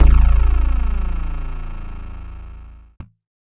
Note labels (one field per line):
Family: keyboard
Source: electronic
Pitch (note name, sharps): A0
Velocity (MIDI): 75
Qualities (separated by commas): distorted